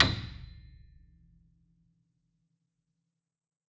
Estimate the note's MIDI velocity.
127